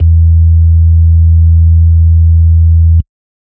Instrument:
electronic organ